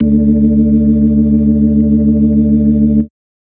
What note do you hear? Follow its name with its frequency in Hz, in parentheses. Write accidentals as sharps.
D2 (73.42 Hz)